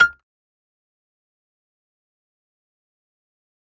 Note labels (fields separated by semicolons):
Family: mallet percussion; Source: acoustic; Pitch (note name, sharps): F6; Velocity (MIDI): 127; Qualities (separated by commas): fast decay, percussive, reverb